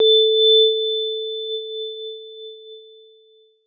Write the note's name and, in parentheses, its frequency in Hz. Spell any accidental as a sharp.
A4 (440 Hz)